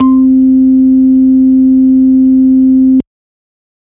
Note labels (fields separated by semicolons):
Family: organ; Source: electronic; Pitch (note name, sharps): C4; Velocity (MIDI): 127